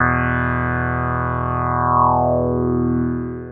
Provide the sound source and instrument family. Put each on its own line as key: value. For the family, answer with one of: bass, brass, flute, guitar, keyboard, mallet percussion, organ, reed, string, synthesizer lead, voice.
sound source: synthesizer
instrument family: synthesizer lead